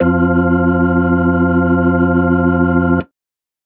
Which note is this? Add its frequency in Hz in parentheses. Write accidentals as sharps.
F2 (87.31 Hz)